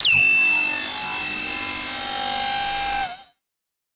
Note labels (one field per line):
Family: synthesizer lead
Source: synthesizer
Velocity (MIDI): 25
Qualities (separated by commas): bright, distorted, multiphonic, non-linear envelope